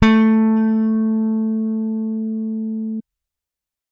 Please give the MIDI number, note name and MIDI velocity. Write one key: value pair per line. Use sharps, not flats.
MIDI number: 57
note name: A3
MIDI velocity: 127